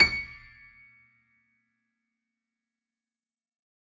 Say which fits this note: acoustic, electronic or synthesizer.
acoustic